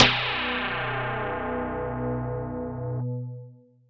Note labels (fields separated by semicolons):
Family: mallet percussion; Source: electronic; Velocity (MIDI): 127; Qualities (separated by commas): bright, long release